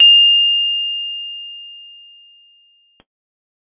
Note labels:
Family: keyboard; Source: electronic; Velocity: 100; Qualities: bright

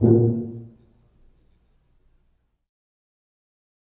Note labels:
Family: brass; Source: acoustic; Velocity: 50; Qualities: dark, fast decay, reverb

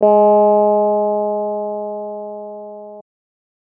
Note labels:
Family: keyboard; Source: electronic; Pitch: G#3; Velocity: 25

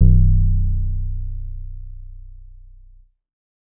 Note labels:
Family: bass; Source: synthesizer; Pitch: B0; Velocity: 25; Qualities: dark

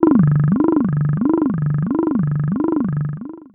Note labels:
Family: voice; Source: synthesizer; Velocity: 100; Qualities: long release, non-linear envelope, tempo-synced

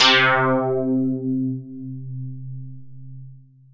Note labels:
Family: synthesizer lead; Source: synthesizer; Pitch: C3; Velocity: 127; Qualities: long release

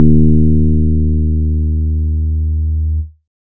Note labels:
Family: keyboard; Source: electronic; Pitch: D#2; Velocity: 127

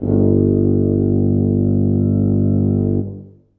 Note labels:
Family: brass; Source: acoustic; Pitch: G1; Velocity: 100; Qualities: dark, reverb

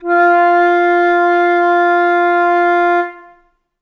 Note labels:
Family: flute; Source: acoustic; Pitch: F4; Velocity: 75; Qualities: reverb

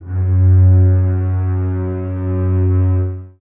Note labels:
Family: string; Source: acoustic; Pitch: F#2; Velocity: 75; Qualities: reverb

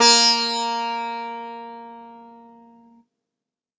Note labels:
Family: guitar; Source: acoustic; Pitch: A#3; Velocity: 75; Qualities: bright

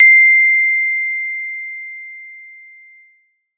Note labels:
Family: mallet percussion; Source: acoustic; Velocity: 100

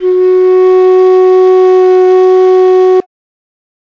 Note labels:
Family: flute; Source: acoustic; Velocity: 50

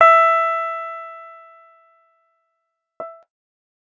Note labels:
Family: guitar; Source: electronic; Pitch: E5; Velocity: 25

